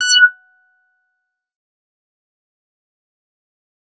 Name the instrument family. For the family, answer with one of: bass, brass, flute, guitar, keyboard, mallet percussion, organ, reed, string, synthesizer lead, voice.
bass